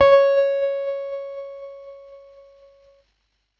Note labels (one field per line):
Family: keyboard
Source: electronic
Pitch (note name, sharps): C#5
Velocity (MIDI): 75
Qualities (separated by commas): distorted, tempo-synced